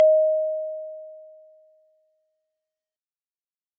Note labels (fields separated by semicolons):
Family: mallet percussion; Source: acoustic; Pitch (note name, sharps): D#5; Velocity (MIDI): 127; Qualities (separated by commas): bright, fast decay